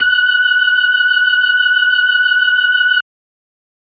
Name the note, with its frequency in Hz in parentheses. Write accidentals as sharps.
F#6 (1480 Hz)